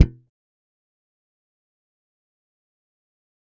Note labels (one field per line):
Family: bass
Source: electronic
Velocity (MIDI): 127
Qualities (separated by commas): fast decay, percussive